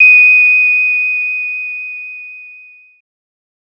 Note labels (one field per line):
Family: bass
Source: synthesizer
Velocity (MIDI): 75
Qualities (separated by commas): bright, distorted